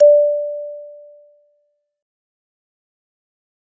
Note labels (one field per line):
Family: mallet percussion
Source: acoustic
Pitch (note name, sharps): D5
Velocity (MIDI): 75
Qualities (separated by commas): fast decay